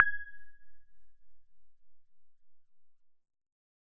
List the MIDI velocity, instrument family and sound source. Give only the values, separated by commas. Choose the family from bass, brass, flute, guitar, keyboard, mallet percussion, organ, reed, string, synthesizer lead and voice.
25, synthesizer lead, synthesizer